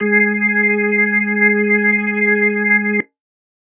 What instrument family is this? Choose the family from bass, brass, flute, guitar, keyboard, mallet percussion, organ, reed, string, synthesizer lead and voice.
organ